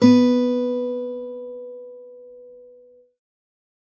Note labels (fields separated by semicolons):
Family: guitar; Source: acoustic; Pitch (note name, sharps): B3; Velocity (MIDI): 50; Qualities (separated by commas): reverb